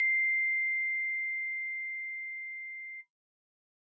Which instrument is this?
acoustic keyboard